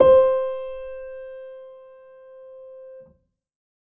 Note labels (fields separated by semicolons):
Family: keyboard; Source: acoustic; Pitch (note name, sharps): C5; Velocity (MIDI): 25; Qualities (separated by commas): reverb